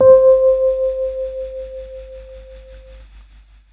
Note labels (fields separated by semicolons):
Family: keyboard; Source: electronic; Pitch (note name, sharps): C5; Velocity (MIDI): 25; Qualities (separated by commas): long release